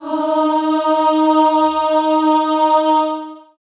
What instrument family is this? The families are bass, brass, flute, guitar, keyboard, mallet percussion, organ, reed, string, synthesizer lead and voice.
voice